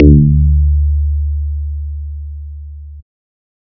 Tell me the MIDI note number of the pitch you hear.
38